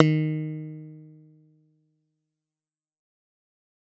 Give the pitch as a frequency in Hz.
155.6 Hz